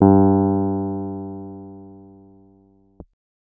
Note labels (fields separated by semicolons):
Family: keyboard; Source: electronic; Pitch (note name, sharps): G2; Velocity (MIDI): 75